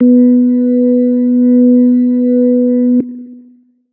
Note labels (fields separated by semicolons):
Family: organ; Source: electronic; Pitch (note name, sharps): B3; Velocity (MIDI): 75; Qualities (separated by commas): dark, long release